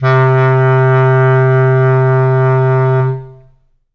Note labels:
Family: reed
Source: acoustic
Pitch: C3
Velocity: 25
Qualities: long release, reverb

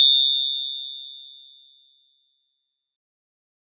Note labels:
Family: mallet percussion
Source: acoustic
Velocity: 50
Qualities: bright

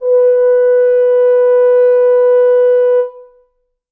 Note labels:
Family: brass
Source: acoustic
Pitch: B4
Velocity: 25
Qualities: reverb

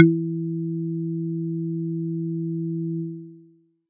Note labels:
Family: mallet percussion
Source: acoustic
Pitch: E3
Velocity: 100

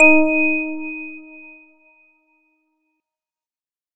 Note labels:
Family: organ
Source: electronic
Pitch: D#4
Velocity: 127

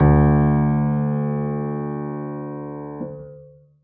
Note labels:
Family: keyboard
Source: acoustic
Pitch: D2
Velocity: 25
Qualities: long release

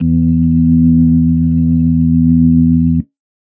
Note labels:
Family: organ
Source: electronic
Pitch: E2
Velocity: 127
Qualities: dark

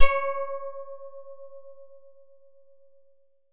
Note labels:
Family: guitar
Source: synthesizer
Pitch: C#5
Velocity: 50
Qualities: bright

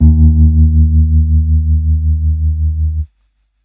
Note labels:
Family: keyboard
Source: electronic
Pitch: D#2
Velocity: 50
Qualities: dark

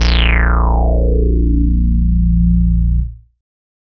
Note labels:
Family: bass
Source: synthesizer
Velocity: 75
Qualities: bright, distorted, non-linear envelope

